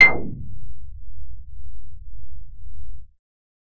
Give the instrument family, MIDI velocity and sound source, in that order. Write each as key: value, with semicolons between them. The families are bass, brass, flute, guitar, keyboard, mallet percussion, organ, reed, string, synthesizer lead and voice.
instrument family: bass; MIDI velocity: 75; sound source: synthesizer